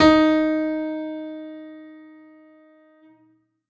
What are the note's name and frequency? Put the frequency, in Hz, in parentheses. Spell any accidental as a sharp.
D#4 (311.1 Hz)